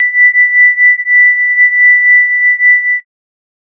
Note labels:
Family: mallet percussion; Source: synthesizer; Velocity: 25; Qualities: multiphonic, non-linear envelope

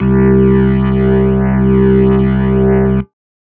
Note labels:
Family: organ; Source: electronic; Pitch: C2; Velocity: 75

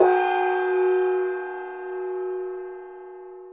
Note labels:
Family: mallet percussion; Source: acoustic; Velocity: 127; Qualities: long release

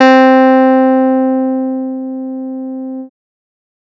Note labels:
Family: bass; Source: synthesizer; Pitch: C4; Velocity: 75; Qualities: distorted

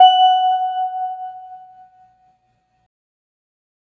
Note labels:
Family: organ; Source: electronic; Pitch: F#5; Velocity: 50

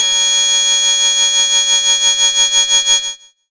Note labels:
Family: bass; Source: synthesizer; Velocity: 25; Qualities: bright, distorted

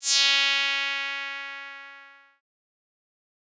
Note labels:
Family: bass; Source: synthesizer; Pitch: C#4; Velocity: 25; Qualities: bright, distorted, fast decay

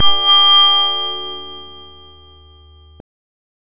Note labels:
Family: bass; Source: synthesizer; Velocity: 127; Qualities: bright, distorted, non-linear envelope

